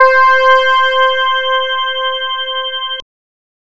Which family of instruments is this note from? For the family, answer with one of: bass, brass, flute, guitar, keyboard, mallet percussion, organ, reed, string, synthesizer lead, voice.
bass